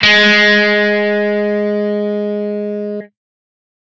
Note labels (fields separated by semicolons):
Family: guitar; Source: electronic; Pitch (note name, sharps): G#3; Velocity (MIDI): 100; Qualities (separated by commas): bright, distorted